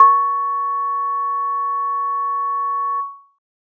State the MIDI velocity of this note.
127